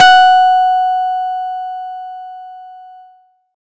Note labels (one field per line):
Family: guitar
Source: acoustic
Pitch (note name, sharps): F#5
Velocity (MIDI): 75